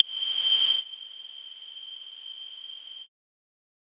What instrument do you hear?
electronic mallet percussion instrument